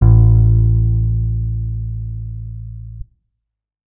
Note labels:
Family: guitar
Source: electronic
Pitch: A1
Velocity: 25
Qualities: reverb

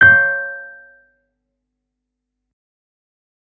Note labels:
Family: keyboard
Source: electronic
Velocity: 127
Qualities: fast decay

